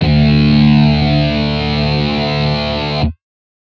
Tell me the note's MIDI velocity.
100